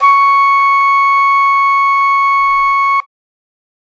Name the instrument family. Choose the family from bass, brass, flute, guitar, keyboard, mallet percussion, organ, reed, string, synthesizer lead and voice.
flute